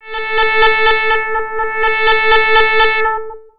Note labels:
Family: bass; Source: synthesizer; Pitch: A4; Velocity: 100; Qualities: bright, distorted, long release, tempo-synced

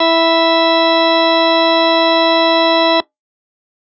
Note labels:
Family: organ; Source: electronic; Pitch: E4; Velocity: 100

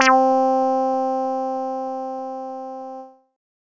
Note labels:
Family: bass; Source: synthesizer; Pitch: C4; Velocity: 127; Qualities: distorted

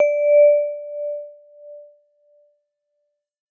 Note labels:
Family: mallet percussion; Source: acoustic; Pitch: D5; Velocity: 75; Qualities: non-linear envelope

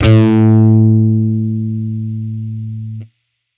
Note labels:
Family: bass; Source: electronic; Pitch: A2; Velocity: 127; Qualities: distorted

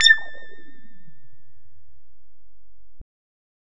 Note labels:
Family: bass; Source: synthesizer; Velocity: 75

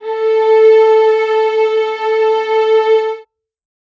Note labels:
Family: string; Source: acoustic; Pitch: A4; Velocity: 75; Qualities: reverb

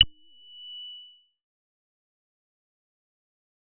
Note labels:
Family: bass; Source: synthesizer; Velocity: 75; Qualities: distorted, fast decay

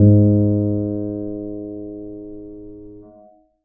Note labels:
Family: keyboard; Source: acoustic; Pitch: G#2; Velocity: 25; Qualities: dark, reverb

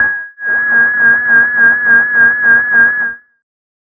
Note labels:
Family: bass; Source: synthesizer; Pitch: G#6; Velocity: 75; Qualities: tempo-synced

